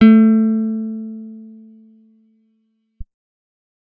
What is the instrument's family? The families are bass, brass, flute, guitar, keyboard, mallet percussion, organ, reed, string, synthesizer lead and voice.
guitar